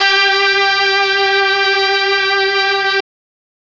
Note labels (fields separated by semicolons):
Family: brass; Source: electronic; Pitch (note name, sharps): G4; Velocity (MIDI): 127; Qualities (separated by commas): bright